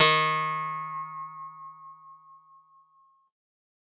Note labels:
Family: guitar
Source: acoustic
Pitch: D#3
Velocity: 100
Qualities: bright

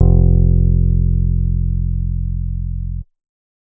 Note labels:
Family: bass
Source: synthesizer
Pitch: F1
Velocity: 127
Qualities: dark, reverb

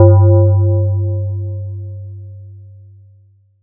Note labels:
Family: mallet percussion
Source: electronic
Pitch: G2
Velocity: 75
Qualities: multiphonic

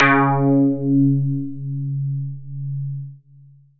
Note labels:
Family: synthesizer lead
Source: synthesizer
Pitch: C#3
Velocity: 75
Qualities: long release

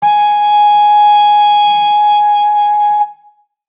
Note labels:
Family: brass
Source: acoustic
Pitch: G#5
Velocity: 25

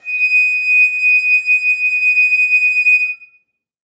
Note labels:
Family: flute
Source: acoustic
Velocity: 25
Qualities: reverb

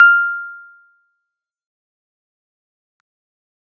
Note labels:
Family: keyboard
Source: electronic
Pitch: F6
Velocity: 75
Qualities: fast decay, percussive

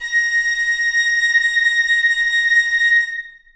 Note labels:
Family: flute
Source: acoustic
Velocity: 50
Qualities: reverb

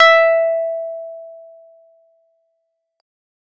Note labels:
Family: keyboard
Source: electronic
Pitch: E5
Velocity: 127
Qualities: distorted

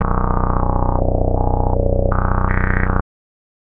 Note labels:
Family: bass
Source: synthesizer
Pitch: B-1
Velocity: 25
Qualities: tempo-synced

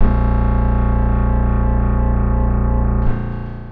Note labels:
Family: guitar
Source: acoustic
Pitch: A#0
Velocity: 127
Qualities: reverb

